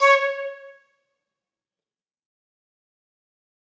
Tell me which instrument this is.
acoustic flute